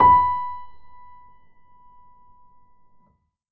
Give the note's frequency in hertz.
987.8 Hz